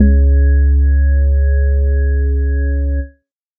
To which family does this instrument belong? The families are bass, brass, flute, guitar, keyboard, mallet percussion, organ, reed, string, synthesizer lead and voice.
organ